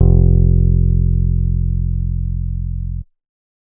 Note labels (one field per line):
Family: bass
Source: synthesizer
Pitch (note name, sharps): F1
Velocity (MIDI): 100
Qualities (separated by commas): dark, reverb